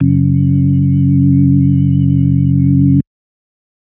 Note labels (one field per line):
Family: organ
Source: electronic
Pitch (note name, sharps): F#1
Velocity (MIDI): 75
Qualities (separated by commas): dark